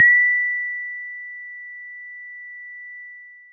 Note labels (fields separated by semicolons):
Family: mallet percussion; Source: acoustic; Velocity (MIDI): 127